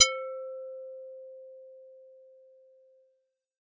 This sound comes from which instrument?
synthesizer bass